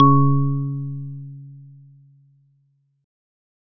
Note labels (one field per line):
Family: organ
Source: electronic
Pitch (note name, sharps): C#3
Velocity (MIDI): 75